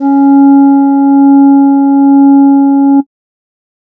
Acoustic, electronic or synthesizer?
synthesizer